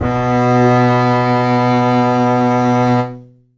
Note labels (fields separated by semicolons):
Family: string; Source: acoustic; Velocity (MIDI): 50; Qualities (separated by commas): reverb